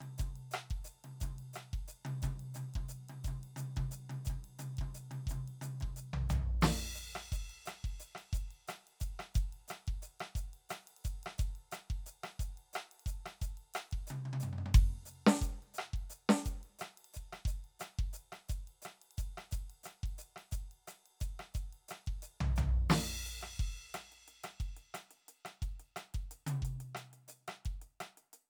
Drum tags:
chacarera, beat, 118 BPM, 4/4, crash, ride, closed hi-hat, hi-hat pedal, snare, cross-stick, high tom, mid tom, floor tom, kick

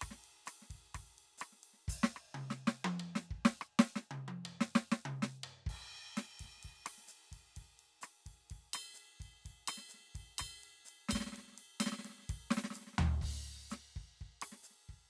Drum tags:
bossa nova, beat, 127 BPM, 4/4, crash, ride, ride bell, open hi-hat, hi-hat pedal, percussion, snare, cross-stick, high tom, mid tom, floor tom, kick

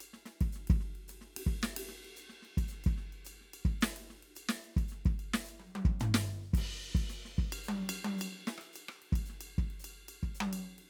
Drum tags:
Afro-Cuban rumba, beat, 110 BPM, 4/4, crash, ride, ride bell, hi-hat pedal, snare, cross-stick, high tom, floor tom, kick

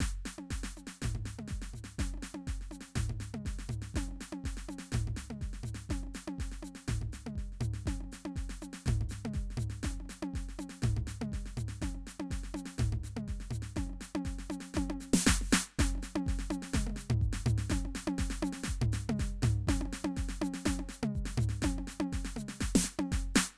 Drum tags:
Latin, beat, 122 BPM, 4/4, hi-hat pedal, snare, high tom, mid tom, floor tom, kick

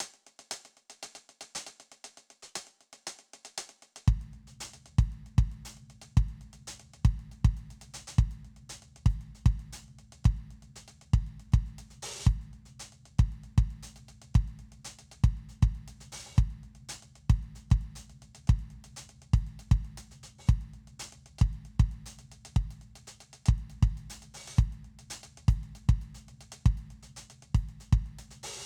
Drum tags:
funk, beat, 117 BPM, 4/4, closed hi-hat, open hi-hat, hi-hat pedal, kick

